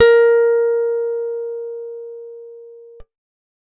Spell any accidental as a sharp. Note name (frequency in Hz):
A#4 (466.2 Hz)